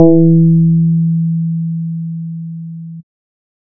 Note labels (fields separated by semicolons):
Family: bass; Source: synthesizer; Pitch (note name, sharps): E3; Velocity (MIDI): 50